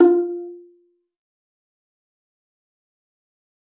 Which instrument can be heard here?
acoustic string instrument